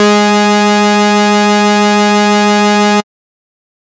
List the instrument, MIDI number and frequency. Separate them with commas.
synthesizer bass, 56, 207.7 Hz